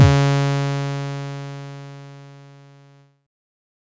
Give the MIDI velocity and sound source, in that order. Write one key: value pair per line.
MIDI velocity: 50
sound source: synthesizer